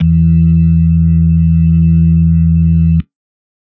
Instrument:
electronic organ